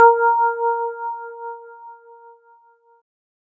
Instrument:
electronic keyboard